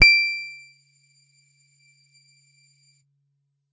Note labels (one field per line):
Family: guitar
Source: electronic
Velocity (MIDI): 127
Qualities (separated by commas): bright, percussive